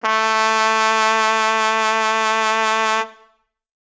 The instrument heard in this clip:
acoustic brass instrument